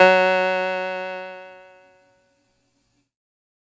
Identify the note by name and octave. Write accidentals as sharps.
F#3